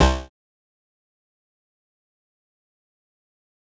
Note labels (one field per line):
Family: bass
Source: synthesizer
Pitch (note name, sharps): C2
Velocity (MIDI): 25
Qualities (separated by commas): bright, distorted, fast decay, percussive